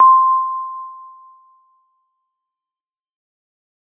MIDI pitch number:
84